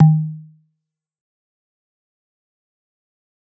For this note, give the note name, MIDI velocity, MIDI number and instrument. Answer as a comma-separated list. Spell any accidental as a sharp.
D#3, 127, 51, acoustic mallet percussion instrument